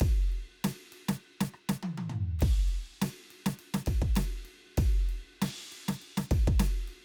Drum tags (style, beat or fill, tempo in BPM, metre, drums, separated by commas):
rock, beat, 100 BPM, 4/4, crash, ride, snare, cross-stick, high tom, mid tom, kick